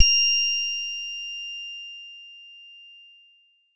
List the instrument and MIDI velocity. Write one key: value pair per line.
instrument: synthesizer guitar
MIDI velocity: 100